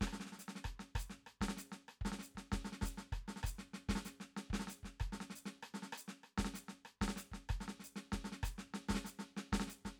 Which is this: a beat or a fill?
beat